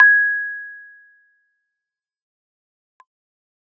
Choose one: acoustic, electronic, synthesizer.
electronic